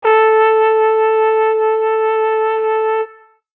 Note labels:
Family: brass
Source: acoustic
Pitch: A4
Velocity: 50

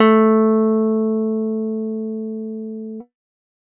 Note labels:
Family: guitar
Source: electronic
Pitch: A3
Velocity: 127

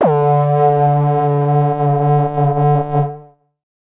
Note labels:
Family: synthesizer lead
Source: synthesizer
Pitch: D3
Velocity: 25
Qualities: distorted, multiphonic, non-linear envelope

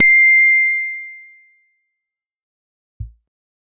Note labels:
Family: guitar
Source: electronic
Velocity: 127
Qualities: bright, distorted, fast decay

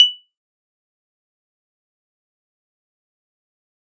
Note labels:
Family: keyboard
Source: electronic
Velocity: 25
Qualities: fast decay, percussive

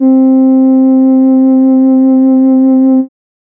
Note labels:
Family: keyboard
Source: synthesizer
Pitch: C4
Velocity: 75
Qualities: dark

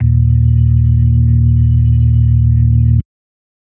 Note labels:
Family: organ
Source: electronic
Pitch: D#1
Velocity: 50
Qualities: dark

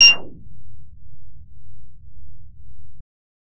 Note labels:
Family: bass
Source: synthesizer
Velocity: 127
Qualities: bright, distorted

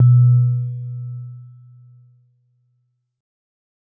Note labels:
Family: keyboard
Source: electronic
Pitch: B2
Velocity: 25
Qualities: dark

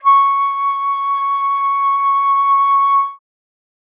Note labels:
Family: flute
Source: acoustic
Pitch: C#6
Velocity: 75

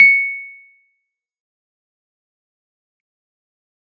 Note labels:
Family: keyboard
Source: electronic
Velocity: 75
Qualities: fast decay, percussive

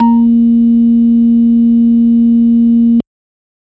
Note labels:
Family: organ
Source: electronic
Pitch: A#3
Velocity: 127

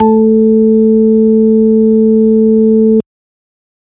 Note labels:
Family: organ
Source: electronic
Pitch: A3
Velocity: 127

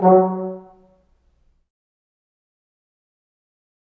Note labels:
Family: brass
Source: acoustic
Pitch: F#3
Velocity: 50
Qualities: dark, fast decay, reverb

